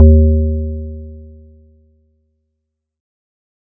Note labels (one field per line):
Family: keyboard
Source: electronic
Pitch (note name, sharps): D#2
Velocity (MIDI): 127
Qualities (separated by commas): dark